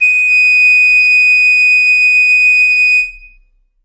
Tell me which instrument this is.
acoustic flute